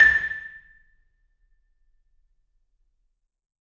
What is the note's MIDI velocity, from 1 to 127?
127